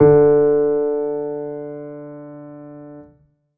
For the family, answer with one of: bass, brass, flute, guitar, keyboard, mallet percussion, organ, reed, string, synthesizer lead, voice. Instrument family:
keyboard